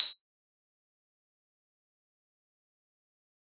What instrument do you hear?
synthesizer guitar